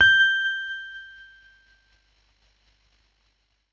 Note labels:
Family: keyboard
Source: electronic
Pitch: G6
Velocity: 50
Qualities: distorted, tempo-synced

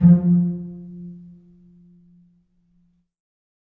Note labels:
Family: string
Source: acoustic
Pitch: F3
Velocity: 75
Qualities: dark, reverb

